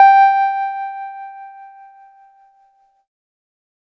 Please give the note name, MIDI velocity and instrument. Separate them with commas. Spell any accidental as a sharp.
G5, 75, electronic keyboard